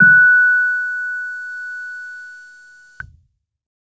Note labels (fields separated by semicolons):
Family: keyboard; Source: electronic; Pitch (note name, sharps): F#6; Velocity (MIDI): 25